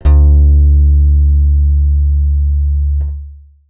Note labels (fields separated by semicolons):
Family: bass; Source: synthesizer; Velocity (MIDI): 50; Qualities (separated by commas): dark, long release